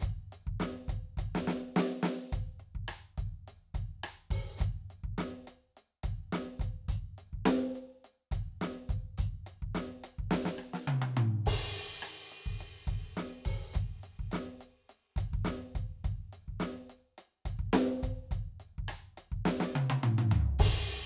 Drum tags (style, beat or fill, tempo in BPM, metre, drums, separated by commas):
rock, beat, 105 BPM, 4/4, crash, ride, closed hi-hat, open hi-hat, hi-hat pedal, snare, cross-stick, high tom, mid tom, floor tom, kick